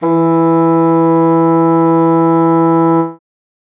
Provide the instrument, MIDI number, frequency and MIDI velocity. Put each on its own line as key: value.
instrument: acoustic reed instrument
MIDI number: 52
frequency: 164.8 Hz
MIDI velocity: 50